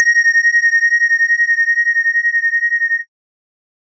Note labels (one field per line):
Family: organ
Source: electronic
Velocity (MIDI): 127